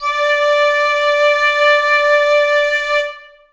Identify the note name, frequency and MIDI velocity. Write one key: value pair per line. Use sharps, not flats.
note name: D5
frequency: 587.3 Hz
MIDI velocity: 100